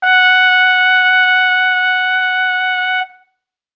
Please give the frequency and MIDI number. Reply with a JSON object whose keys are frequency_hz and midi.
{"frequency_hz": 740, "midi": 78}